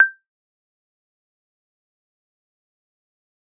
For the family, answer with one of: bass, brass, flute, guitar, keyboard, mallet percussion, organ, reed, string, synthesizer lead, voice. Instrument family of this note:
mallet percussion